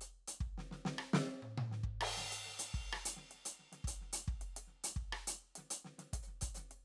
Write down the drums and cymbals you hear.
crash, closed hi-hat, hi-hat pedal, snare, cross-stick, high tom and kick